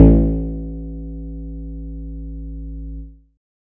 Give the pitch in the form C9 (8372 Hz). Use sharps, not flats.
A1 (55 Hz)